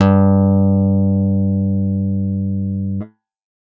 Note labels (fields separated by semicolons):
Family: guitar; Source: electronic; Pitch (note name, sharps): G2; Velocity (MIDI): 100